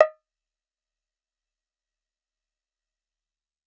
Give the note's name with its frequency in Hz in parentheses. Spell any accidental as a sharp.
D#5 (622.3 Hz)